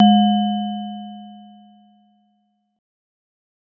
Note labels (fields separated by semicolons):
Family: mallet percussion; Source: acoustic; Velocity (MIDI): 75; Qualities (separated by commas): dark